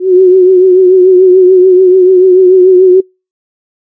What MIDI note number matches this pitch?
66